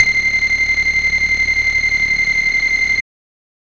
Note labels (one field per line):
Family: bass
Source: synthesizer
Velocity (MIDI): 50